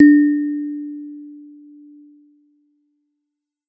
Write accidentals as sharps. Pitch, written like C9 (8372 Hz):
D4 (293.7 Hz)